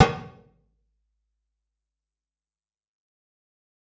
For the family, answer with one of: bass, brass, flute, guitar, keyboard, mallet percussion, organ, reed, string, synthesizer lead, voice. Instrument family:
guitar